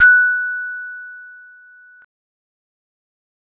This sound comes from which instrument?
acoustic mallet percussion instrument